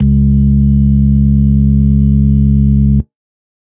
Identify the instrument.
electronic organ